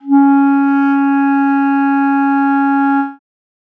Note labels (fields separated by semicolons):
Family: reed; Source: acoustic; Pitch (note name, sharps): C#4; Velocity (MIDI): 50; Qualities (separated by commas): dark